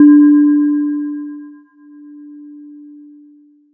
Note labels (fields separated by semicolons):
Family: mallet percussion; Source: electronic; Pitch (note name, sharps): D4; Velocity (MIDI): 25; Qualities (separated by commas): long release, multiphonic